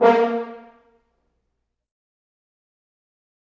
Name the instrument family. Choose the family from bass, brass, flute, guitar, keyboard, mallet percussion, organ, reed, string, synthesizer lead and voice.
brass